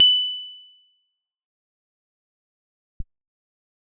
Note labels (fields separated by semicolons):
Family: guitar; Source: electronic; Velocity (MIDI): 50; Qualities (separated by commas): bright, fast decay, percussive